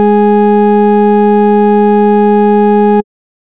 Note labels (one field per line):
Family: bass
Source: synthesizer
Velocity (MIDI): 127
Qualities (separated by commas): distorted